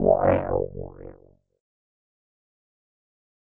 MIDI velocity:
75